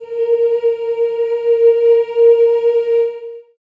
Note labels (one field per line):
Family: voice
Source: acoustic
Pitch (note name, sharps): A#4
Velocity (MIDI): 25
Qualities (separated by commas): long release, reverb